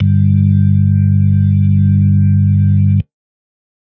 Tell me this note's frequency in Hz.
49 Hz